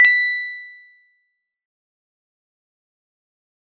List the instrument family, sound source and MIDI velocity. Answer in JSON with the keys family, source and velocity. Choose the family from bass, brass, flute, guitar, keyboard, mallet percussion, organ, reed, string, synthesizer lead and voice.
{"family": "mallet percussion", "source": "acoustic", "velocity": 100}